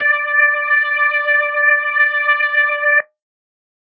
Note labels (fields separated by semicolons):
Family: organ; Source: electronic; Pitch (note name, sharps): D5; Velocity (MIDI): 127